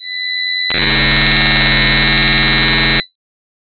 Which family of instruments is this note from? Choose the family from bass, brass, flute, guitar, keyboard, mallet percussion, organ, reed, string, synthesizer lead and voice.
voice